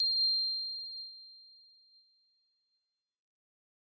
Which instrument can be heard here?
electronic keyboard